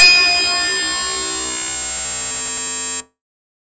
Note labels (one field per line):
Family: bass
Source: synthesizer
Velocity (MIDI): 100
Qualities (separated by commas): bright, distorted